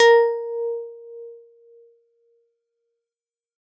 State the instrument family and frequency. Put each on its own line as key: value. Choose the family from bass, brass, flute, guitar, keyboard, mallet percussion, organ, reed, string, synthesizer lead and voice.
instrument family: keyboard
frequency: 466.2 Hz